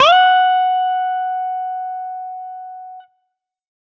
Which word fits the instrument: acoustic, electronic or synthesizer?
electronic